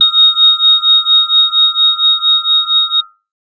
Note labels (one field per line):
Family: organ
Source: electronic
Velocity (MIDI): 75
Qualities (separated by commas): bright